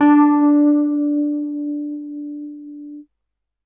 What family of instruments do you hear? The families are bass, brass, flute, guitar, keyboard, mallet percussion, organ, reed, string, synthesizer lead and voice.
keyboard